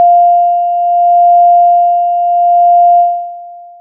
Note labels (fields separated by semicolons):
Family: synthesizer lead; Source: synthesizer; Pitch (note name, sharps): F5; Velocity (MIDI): 25; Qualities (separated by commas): long release